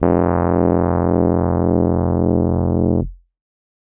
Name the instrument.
electronic keyboard